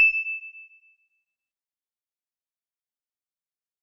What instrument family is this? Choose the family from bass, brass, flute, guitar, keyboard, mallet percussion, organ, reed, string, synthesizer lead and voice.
mallet percussion